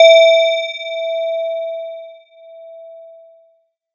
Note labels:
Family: mallet percussion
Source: electronic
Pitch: E5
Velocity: 75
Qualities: multiphonic

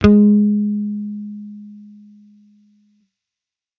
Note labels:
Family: bass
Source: electronic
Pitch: G#3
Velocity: 100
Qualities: distorted

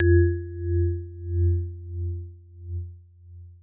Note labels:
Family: mallet percussion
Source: acoustic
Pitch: F2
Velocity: 127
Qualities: long release, non-linear envelope

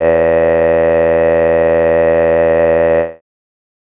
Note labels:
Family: voice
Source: synthesizer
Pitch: E2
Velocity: 100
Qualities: bright

